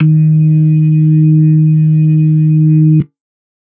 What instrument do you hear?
electronic organ